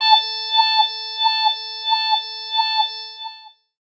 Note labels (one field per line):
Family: voice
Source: synthesizer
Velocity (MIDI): 50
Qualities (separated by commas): long release, non-linear envelope, tempo-synced